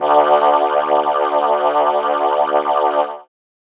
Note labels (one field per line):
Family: keyboard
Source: synthesizer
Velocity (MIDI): 100